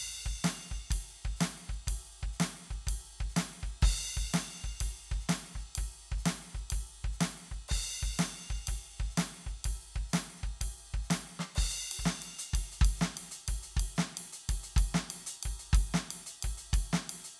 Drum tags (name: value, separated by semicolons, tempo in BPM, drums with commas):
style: swing; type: beat; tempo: 124 BPM; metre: 4/4; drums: crash, ride, closed hi-hat, hi-hat pedal, snare, kick